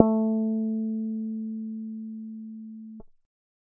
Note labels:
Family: bass; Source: synthesizer; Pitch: A3; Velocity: 75; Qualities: dark, reverb

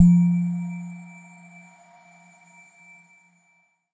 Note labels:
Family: mallet percussion; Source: electronic; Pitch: F3; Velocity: 127; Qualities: non-linear envelope

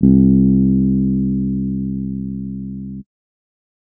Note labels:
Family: keyboard; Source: electronic; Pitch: C2; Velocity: 25; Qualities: dark

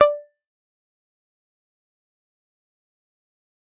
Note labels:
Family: guitar; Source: electronic; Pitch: D5; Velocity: 127; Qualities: fast decay, percussive

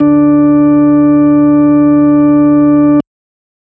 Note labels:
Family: organ; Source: electronic; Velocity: 25

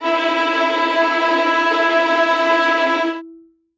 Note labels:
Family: string; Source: acoustic; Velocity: 100; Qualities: bright, non-linear envelope, reverb

